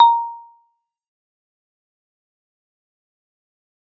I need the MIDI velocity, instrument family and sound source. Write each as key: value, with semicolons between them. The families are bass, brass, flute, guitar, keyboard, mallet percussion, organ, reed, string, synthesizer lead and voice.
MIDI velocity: 100; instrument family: mallet percussion; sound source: acoustic